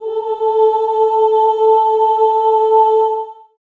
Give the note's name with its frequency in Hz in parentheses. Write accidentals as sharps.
A4 (440 Hz)